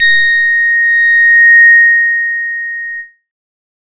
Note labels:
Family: bass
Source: synthesizer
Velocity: 127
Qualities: bright, distorted

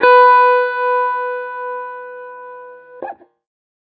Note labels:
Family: guitar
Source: electronic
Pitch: B4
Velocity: 25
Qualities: distorted

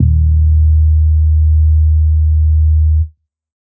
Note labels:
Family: bass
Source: synthesizer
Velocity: 25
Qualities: dark

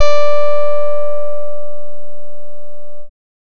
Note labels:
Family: bass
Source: synthesizer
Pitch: D5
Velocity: 100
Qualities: distorted

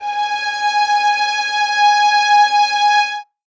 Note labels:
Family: string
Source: acoustic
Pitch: G#5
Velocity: 25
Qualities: reverb

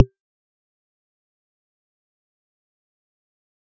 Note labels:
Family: mallet percussion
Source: electronic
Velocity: 25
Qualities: fast decay, percussive

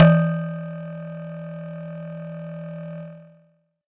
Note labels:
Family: mallet percussion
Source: acoustic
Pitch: E3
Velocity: 100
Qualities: distorted

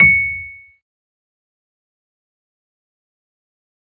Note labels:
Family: keyboard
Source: electronic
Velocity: 50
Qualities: fast decay, percussive

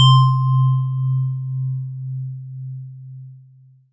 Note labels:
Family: mallet percussion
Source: acoustic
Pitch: C3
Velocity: 75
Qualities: long release

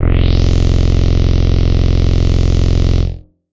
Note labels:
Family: bass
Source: synthesizer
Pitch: F0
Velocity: 50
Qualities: distorted

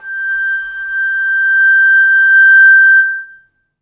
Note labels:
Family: flute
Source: acoustic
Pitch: G6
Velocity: 25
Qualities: reverb

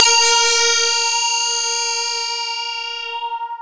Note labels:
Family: mallet percussion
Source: electronic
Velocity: 75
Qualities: bright, distorted, long release, non-linear envelope

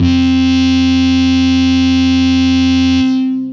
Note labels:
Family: guitar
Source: electronic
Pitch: F2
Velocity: 50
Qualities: bright, distorted, long release

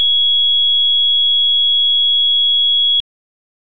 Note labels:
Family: organ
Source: electronic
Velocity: 75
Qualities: bright

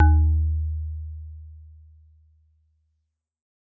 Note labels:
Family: mallet percussion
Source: acoustic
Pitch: D#2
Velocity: 127

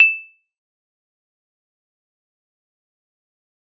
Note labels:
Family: mallet percussion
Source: acoustic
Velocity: 50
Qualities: bright, fast decay, percussive

